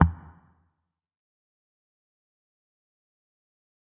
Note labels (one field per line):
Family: guitar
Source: electronic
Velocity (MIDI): 25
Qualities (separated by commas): distorted, fast decay, percussive